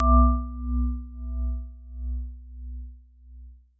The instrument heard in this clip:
acoustic mallet percussion instrument